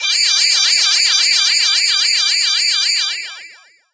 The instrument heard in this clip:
synthesizer voice